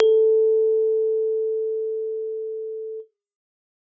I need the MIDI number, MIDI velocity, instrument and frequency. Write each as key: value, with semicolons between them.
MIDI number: 69; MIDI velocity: 100; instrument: acoustic keyboard; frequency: 440 Hz